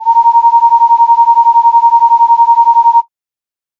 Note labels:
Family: flute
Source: synthesizer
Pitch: A#5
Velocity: 25

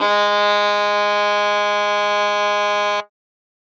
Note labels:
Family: string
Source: acoustic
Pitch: G#3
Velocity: 100

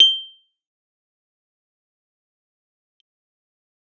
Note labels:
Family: keyboard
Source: electronic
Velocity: 100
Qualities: bright, fast decay, percussive

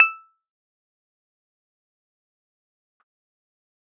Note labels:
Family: keyboard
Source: electronic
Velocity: 75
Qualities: fast decay, percussive

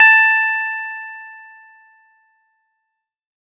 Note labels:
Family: keyboard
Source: electronic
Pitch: A5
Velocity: 75

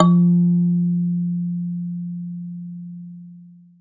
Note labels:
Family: mallet percussion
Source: acoustic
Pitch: F3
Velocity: 127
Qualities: long release, reverb

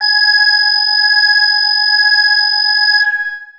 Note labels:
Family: bass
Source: synthesizer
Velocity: 100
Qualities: distorted, long release, multiphonic

